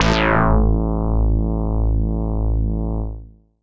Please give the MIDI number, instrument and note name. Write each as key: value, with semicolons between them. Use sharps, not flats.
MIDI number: 33; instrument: synthesizer bass; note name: A1